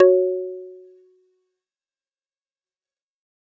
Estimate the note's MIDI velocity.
127